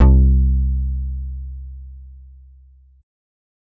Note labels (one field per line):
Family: bass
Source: synthesizer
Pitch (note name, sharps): C2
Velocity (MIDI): 100